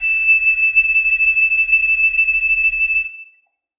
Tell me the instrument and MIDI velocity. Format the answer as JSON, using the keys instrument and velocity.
{"instrument": "acoustic flute", "velocity": 50}